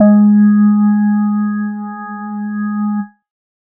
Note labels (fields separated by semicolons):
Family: organ; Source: electronic; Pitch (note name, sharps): G#3; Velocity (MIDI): 100